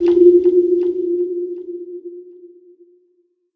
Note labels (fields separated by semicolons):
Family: synthesizer lead; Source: synthesizer; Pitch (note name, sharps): F4; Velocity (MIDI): 127; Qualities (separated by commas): non-linear envelope, reverb